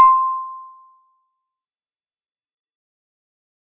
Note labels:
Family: mallet percussion; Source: acoustic; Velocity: 75; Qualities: fast decay

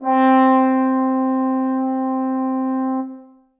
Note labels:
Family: brass; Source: acoustic; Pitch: C4; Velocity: 50; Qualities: bright, reverb

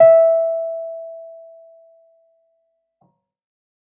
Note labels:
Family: keyboard; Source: electronic; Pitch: E5; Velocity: 75

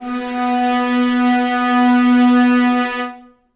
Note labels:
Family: string; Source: acoustic; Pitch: B3; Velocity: 50; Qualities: reverb

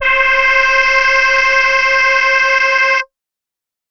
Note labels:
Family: voice; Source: synthesizer; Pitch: C5; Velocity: 75; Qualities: multiphonic

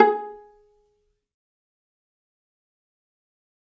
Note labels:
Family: string; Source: acoustic; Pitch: G#4; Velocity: 127; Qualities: fast decay, percussive, reverb

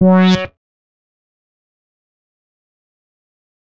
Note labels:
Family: bass; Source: synthesizer; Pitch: F#3; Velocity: 100; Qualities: fast decay, percussive

